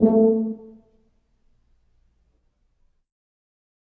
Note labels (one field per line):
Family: brass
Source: acoustic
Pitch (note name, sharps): A3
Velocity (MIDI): 75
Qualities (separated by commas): dark, reverb